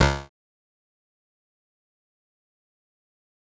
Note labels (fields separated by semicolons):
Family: bass; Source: synthesizer; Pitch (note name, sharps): C#2; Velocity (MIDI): 50; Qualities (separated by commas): bright, distorted, fast decay, percussive